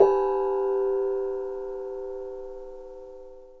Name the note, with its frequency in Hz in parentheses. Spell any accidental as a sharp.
G4 (392 Hz)